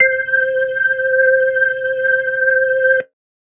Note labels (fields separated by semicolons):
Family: organ; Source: electronic; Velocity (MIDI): 50